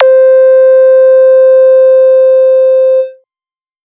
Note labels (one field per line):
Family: bass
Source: synthesizer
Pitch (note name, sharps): C5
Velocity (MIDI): 100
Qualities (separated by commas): distorted